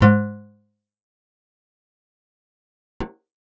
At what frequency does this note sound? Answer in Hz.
103.8 Hz